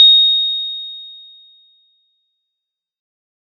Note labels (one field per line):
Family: keyboard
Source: electronic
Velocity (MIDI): 100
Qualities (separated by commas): bright, distorted, fast decay